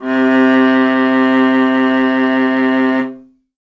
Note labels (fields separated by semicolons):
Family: string; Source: acoustic; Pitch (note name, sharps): C3; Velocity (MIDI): 50; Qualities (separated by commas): reverb